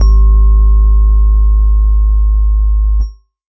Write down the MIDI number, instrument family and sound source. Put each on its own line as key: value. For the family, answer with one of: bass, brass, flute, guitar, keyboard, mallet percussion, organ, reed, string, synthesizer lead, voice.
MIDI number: 32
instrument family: keyboard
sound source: electronic